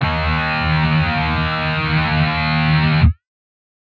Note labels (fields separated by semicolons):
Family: guitar; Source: synthesizer; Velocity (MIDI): 100